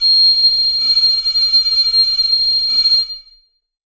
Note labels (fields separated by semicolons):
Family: flute; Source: acoustic; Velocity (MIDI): 75; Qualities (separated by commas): bright, reverb